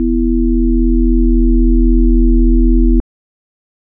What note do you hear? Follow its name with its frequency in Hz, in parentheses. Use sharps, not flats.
E1 (41.2 Hz)